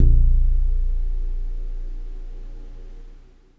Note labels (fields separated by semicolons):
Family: guitar; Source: electronic; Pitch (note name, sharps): A#0; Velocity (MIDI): 100; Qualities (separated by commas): dark